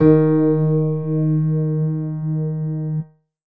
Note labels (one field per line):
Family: keyboard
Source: electronic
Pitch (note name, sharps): D#3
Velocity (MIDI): 50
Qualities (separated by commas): reverb